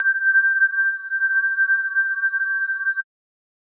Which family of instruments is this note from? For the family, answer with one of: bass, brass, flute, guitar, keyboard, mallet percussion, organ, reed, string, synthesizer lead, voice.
mallet percussion